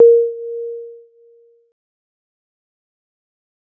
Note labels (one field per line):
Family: keyboard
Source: electronic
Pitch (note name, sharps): A#4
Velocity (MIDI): 25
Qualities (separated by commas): dark, fast decay